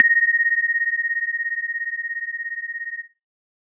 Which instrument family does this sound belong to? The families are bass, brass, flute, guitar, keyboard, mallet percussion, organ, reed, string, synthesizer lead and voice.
synthesizer lead